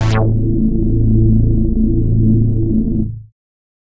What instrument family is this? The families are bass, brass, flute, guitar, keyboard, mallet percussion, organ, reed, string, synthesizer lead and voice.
bass